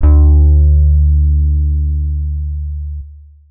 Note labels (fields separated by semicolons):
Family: guitar; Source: electronic; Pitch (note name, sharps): D2; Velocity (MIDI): 50; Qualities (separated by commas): distorted, long release